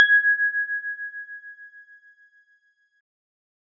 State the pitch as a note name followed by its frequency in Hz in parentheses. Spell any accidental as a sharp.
G#6 (1661 Hz)